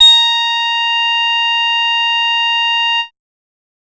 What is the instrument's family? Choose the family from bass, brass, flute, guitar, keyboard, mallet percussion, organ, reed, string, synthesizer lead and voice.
bass